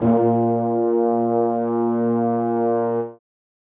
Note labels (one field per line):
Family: brass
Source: acoustic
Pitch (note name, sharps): A#2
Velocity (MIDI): 25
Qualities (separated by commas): reverb